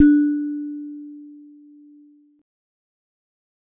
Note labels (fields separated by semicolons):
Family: mallet percussion; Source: acoustic; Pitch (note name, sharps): D4; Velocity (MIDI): 25; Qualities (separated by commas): dark, fast decay